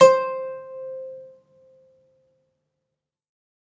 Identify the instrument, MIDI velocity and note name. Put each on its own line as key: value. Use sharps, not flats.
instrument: acoustic guitar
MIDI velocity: 25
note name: C5